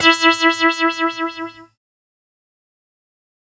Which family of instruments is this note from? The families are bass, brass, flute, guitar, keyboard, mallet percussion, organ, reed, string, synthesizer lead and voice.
keyboard